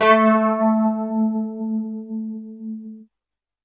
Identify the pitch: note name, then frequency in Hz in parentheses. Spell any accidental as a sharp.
A3 (220 Hz)